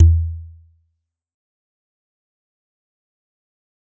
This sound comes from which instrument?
acoustic mallet percussion instrument